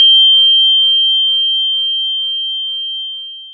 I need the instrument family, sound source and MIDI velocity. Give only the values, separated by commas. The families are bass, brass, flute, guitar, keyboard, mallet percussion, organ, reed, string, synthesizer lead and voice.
mallet percussion, acoustic, 25